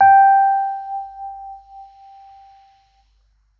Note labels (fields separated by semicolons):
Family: keyboard; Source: electronic; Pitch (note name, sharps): G5; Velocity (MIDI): 50